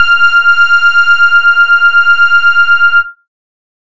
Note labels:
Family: bass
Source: synthesizer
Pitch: F6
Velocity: 50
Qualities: distorted

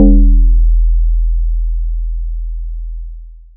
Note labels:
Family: mallet percussion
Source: electronic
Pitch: E1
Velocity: 75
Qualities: long release, multiphonic

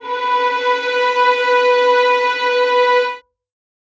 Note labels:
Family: string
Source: acoustic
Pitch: B4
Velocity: 25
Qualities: reverb

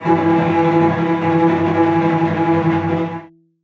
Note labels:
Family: string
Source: acoustic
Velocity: 127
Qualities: bright, non-linear envelope, reverb

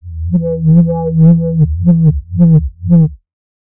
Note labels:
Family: bass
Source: synthesizer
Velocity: 25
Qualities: distorted, non-linear envelope

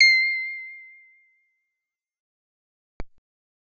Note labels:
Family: bass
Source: synthesizer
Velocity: 25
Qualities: fast decay

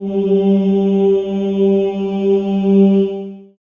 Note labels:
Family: voice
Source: acoustic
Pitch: G3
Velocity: 100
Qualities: dark, long release, reverb

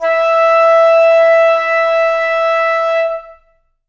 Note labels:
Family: flute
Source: acoustic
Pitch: E5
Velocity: 127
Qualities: reverb

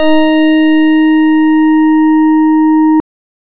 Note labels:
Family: organ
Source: electronic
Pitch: D#4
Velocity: 127

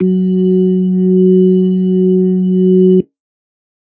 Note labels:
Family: organ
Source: electronic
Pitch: F#3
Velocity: 100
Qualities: dark

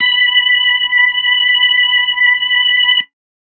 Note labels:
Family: organ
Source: electronic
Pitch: B5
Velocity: 100

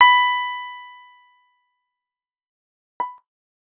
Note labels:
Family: guitar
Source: electronic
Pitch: B5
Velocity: 25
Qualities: fast decay

